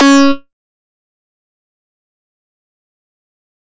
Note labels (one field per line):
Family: bass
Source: synthesizer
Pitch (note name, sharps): C#4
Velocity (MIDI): 127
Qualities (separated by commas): fast decay, percussive